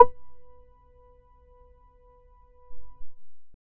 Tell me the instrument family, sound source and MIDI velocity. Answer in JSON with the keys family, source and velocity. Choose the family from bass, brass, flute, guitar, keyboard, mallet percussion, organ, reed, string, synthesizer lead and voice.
{"family": "bass", "source": "synthesizer", "velocity": 25}